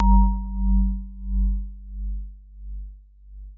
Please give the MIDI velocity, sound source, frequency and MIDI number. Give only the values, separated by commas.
100, acoustic, 49 Hz, 31